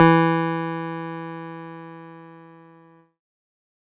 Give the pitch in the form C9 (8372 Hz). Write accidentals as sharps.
E3 (164.8 Hz)